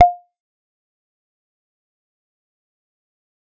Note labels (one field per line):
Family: bass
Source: synthesizer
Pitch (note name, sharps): F5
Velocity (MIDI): 50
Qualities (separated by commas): fast decay, percussive